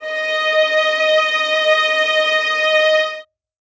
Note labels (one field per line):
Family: string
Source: acoustic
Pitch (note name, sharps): D#5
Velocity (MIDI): 75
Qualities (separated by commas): reverb